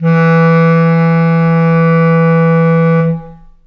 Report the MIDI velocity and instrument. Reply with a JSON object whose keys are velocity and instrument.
{"velocity": 25, "instrument": "acoustic reed instrument"}